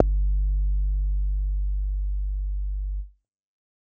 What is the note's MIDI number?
31